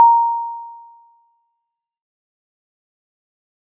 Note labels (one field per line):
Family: mallet percussion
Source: acoustic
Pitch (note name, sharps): A#5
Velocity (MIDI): 100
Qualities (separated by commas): fast decay